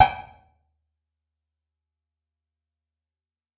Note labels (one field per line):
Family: guitar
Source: electronic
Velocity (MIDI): 100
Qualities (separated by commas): fast decay, percussive, reverb